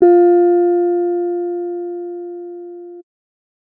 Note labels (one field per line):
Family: keyboard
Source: electronic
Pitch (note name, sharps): F4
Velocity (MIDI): 50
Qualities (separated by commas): dark